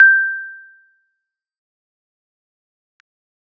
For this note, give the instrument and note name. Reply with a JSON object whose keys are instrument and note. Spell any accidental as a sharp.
{"instrument": "electronic keyboard", "note": "G6"}